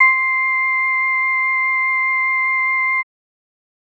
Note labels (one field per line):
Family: organ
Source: electronic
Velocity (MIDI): 50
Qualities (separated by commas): multiphonic